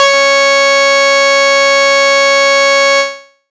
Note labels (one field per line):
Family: bass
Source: synthesizer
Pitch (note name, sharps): C#5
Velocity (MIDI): 25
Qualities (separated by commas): bright, distorted